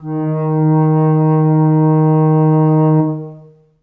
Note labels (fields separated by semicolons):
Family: flute; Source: acoustic; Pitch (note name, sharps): D#3; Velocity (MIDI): 75; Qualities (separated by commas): long release, reverb